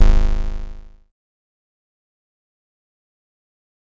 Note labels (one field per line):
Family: bass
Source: synthesizer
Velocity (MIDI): 127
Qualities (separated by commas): bright, distorted, fast decay